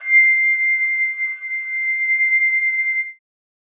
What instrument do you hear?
acoustic flute